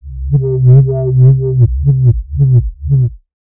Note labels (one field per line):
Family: bass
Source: synthesizer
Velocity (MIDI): 25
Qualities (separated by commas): distorted, non-linear envelope